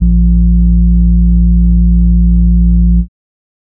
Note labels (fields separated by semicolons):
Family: organ; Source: electronic; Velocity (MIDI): 127; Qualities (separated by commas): dark